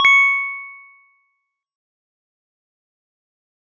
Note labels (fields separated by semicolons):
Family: mallet percussion; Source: acoustic; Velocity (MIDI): 75; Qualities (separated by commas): fast decay, multiphonic